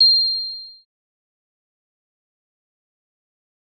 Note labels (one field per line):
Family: synthesizer lead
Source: synthesizer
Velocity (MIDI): 25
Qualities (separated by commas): bright, distorted, fast decay